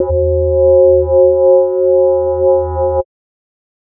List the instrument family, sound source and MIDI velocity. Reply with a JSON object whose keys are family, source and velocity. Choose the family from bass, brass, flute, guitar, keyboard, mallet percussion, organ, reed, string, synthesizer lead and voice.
{"family": "mallet percussion", "source": "synthesizer", "velocity": 50}